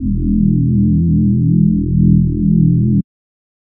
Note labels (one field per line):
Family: voice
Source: synthesizer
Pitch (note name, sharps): E1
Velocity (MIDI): 50